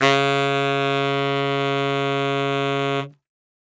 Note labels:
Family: reed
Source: acoustic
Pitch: C#3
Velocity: 50

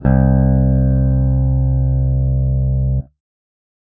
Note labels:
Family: guitar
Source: electronic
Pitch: C2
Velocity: 75

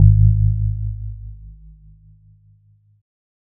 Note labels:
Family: keyboard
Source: electronic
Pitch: G#1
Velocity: 75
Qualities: dark

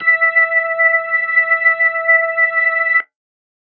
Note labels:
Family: organ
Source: electronic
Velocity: 127

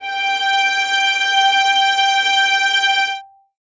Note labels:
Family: string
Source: acoustic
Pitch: G5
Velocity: 50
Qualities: reverb

